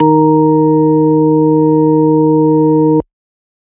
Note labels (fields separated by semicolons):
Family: organ; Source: electronic; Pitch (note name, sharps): D#3; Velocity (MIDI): 25